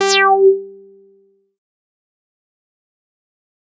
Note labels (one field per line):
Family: bass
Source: synthesizer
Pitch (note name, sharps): G4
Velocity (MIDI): 100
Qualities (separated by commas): bright, distorted, fast decay